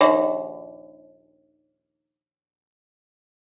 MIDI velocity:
100